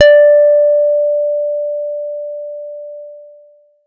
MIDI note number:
74